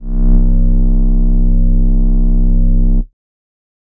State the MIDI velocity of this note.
127